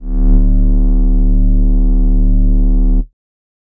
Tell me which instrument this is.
synthesizer bass